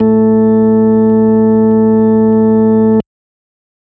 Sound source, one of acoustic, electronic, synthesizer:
electronic